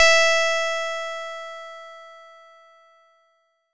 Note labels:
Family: bass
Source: synthesizer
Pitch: E5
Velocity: 127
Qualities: bright, distorted

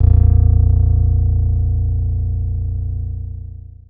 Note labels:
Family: guitar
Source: acoustic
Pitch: A#0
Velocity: 50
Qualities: dark, long release

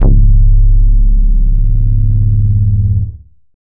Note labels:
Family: bass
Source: synthesizer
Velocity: 50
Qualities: distorted

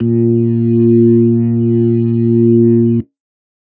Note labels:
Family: organ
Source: electronic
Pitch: A#2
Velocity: 50

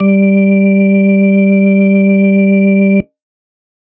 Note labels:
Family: organ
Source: electronic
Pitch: G3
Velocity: 127

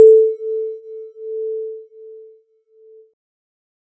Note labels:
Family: keyboard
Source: synthesizer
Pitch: A4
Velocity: 50

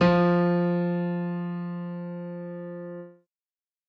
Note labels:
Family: keyboard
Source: acoustic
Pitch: F3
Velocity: 127

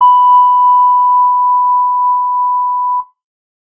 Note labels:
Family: guitar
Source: electronic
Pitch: B5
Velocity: 50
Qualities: reverb

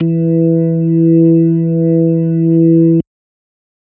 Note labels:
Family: organ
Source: electronic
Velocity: 127

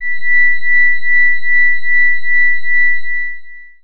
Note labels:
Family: organ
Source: electronic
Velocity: 50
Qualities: distorted, long release

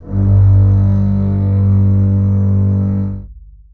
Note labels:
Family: string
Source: acoustic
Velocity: 50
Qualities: long release, reverb

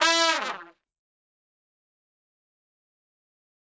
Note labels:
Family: brass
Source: acoustic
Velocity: 127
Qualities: bright, fast decay, reverb

